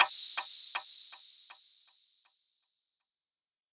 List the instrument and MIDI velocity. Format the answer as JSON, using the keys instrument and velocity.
{"instrument": "synthesizer lead", "velocity": 127}